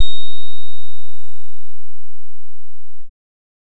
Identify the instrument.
synthesizer bass